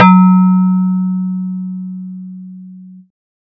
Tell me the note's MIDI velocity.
75